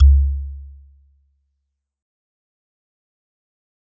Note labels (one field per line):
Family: mallet percussion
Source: acoustic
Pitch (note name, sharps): C#2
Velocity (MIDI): 75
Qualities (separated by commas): dark, fast decay, percussive